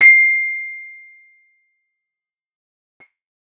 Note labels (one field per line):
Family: guitar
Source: acoustic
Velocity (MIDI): 50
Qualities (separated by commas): bright, distorted, fast decay